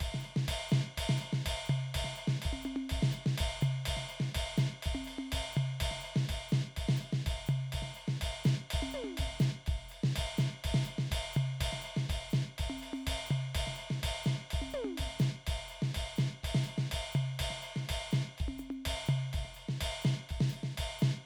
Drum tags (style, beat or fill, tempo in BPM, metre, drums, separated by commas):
calypso, beat, 124 BPM, 4/4, ride, ride bell, closed hi-hat, open hi-hat, hi-hat pedal, percussion, snare, high tom, floor tom, kick